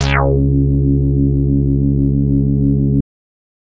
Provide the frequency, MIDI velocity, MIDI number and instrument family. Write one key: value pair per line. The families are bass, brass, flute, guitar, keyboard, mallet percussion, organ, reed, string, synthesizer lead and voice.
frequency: 69.3 Hz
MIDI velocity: 100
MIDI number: 37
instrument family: bass